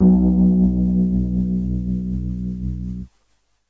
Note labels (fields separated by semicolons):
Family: keyboard; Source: electronic; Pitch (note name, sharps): B1; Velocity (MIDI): 50; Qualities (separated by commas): dark